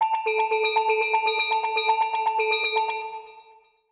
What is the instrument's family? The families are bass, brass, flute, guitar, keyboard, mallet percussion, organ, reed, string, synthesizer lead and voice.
mallet percussion